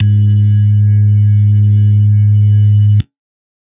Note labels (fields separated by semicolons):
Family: organ; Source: electronic; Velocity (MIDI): 100; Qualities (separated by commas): dark